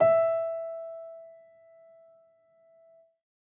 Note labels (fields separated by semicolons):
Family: keyboard; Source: acoustic; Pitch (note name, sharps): E5; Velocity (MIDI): 25